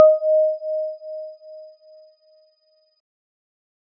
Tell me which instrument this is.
electronic keyboard